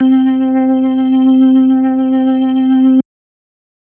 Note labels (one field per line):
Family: organ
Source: electronic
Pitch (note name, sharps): C4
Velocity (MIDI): 75